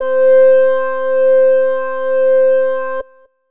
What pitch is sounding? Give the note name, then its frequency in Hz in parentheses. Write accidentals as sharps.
C5 (523.3 Hz)